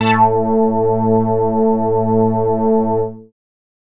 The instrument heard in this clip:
synthesizer bass